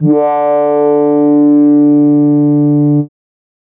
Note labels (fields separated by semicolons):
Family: keyboard; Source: synthesizer; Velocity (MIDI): 50